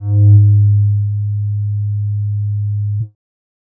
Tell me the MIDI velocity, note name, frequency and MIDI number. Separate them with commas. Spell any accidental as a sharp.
50, G#2, 103.8 Hz, 44